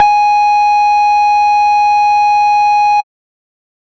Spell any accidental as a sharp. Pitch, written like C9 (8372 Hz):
G#5 (830.6 Hz)